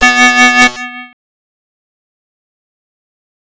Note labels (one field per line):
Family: bass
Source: synthesizer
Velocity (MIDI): 100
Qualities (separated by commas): bright, distorted, fast decay, multiphonic